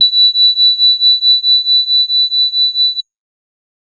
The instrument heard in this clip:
electronic organ